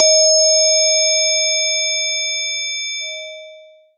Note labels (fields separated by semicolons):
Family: mallet percussion; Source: acoustic; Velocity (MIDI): 100; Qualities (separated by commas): bright, distorted, long release